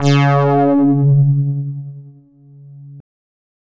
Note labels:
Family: bass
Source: synthesizer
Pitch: C#3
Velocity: 127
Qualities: bright, distorted

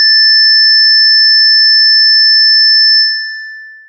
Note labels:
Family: synthesizer lead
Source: synthesizer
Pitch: A6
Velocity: 75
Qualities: bright, long release

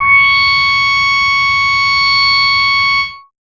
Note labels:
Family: bass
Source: synthesizer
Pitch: C#6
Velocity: 100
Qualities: bright, distorted

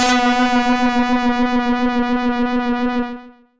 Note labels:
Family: bass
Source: synthesizer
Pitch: B3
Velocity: 127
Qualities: bright, distorted, tempo-synced

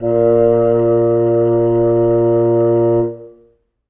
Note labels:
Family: reed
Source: acoustic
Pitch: A#2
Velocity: 25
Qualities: reverb

